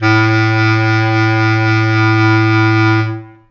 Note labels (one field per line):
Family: reed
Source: acoustic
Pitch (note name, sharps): A2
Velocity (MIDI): 127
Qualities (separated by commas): reverb